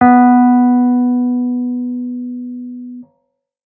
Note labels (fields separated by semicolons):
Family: keyboard; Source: electronic; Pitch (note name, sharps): B3; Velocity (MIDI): 100